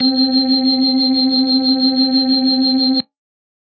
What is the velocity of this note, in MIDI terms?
100